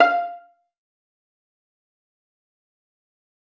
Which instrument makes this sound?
acoustic string instrument